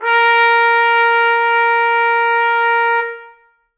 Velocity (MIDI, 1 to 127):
100